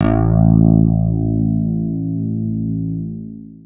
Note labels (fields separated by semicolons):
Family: guitar; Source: electronic; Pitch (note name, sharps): A1; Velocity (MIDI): 75; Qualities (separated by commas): long release